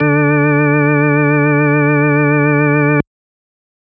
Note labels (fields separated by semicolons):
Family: organ; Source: electronic; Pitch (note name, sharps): D3; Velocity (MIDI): 127; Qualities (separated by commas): distorted